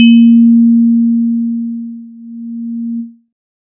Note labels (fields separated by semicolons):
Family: synthesizer lead; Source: synthesizer; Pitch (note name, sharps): A#3; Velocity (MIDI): 75